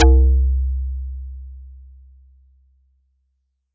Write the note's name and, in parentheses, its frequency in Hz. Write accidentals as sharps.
C2 (65.41 Hz)